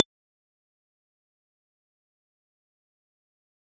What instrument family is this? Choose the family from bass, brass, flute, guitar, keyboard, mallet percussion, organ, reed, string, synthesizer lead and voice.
guitar